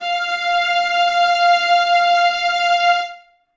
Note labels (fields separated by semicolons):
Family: string; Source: acoustic; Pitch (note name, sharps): F5; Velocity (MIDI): 75; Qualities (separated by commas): reverb